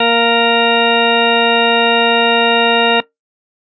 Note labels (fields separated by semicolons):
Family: organ; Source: electronic; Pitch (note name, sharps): A#3; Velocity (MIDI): 25